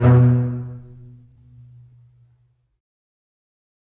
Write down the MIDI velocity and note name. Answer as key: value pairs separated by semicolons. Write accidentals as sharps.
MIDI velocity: 50; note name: B2